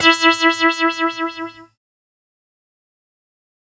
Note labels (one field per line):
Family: keyboard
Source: synthesizer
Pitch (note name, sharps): E4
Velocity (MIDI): 127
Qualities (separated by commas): distorted, fast decay